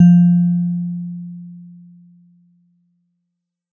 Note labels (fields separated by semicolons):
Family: mallet percussion; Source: acoustic; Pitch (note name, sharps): F3; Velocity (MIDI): 50